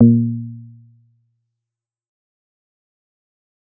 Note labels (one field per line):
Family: bass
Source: synthesizer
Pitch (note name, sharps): A#2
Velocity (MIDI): 100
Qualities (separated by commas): dark, fast decay, percussive